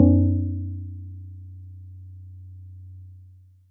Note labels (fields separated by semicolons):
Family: mallet percussion; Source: acoustic; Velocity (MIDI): 25